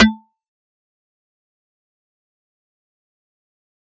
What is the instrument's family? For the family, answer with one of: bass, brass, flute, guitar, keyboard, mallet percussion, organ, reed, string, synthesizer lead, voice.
mallet percussion